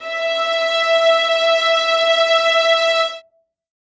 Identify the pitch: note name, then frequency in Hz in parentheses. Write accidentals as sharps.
E5 (659.3 Hz)